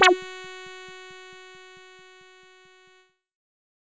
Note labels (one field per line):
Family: bass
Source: synthesizer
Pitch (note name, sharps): F#4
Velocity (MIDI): 25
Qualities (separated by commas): distorted